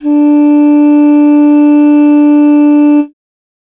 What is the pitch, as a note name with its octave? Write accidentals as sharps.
D4